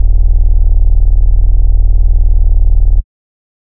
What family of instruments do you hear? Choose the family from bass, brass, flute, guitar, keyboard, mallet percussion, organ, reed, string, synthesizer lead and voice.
bass